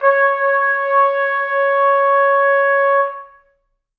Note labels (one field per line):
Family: brass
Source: acoustic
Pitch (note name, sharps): C#5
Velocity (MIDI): 25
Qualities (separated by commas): reverb